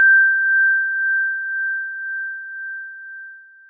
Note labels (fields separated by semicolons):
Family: mallet percussion; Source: acoustic; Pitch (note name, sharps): G6; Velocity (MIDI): 50; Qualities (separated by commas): bright, long release